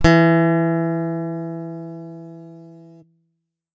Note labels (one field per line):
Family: guitar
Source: electronic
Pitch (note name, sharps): E3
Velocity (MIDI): 127